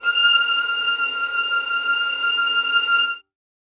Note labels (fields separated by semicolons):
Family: string; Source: acoustic; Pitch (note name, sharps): F6; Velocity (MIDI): 127; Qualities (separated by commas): reverb